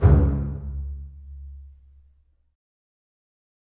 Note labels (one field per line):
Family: string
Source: acoustic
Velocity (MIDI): 100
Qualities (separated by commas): fast decay, reverb